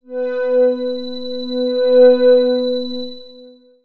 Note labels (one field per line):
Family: synthesizer lead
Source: synthesizer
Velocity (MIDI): 25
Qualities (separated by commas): long release, non-linear envelope